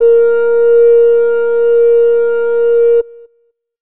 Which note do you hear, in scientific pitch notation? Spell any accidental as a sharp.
A#4